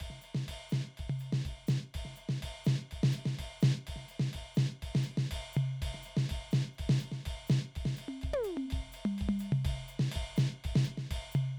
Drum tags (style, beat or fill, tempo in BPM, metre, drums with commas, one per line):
calypso
beat
124 BPM
4/4
ride, ride bell, hi-hat pedal, percussion, snare, high tom, mid tom, floor tom, kick